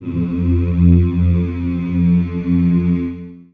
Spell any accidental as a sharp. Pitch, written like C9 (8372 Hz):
F2 (87.31 Hz)